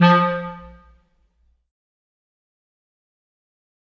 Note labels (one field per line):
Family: reed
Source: acoustic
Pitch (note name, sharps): F3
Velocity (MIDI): 100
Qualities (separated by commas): fast decay, percussive, reverb